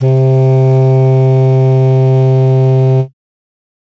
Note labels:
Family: reed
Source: acoustic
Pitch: C3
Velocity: 127

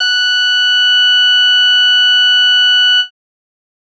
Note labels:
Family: bass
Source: synthesizer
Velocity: 25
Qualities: bright, distorted

